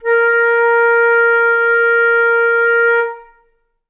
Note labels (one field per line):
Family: flute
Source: acoustic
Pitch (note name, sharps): A#4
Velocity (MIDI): 100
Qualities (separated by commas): reverb